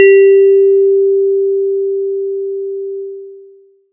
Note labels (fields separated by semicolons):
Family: mallet percussion; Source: electronic; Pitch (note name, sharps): G4; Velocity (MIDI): 25; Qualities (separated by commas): long release, multiphonic